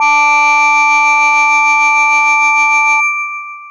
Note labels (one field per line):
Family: mallet percussion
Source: electronic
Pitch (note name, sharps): D4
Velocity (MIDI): 127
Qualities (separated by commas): bright, long release